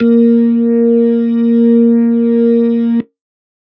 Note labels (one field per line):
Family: organ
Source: electronic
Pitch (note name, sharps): A#3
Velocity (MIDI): 127